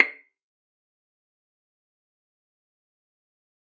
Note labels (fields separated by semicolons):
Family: string; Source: acoustic; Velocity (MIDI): 100; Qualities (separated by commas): fast decay, percussive, reverb